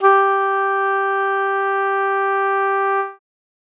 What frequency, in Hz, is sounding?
392 Hz